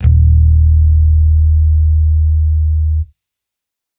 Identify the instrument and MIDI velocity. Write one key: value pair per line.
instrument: electronic bass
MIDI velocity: 50